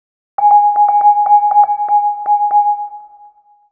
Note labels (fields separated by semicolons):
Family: mallet percussion; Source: synthesizer; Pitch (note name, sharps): G#5; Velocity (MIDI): 50; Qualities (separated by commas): long release, multiphonic, percussive, tempo-synced